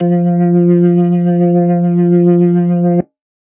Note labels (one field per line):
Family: organ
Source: electronic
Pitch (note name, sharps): F3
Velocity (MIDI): 127